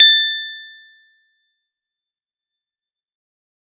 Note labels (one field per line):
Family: keyboard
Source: electronic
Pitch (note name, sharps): A6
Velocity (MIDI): 75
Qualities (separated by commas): fast decay, percussive